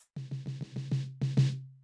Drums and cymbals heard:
hi-hat pedal, snare and floor tom